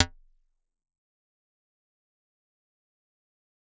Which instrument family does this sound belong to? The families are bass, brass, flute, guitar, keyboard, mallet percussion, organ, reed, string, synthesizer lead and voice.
mallet percussion